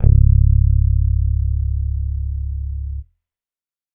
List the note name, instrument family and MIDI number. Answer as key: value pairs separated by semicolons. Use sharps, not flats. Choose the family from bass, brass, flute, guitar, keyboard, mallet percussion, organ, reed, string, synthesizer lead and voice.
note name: C#1; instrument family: bass; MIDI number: 25